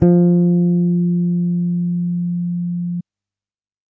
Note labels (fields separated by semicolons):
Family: bass; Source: electronic; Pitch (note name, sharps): F3; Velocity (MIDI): 50